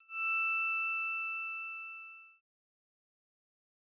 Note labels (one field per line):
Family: bass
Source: synthesizer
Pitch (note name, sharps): E6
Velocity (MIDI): 50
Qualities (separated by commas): bright, distorted, fast decay